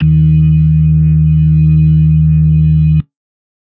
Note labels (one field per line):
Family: organ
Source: electronic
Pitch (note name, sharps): D#2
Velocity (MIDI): 75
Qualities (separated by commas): dark